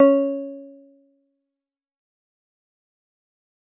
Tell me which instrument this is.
synthesizer guitar